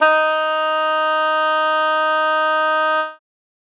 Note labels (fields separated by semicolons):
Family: reed; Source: acoustic; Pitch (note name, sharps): D#4; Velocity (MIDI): 127; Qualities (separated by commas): bright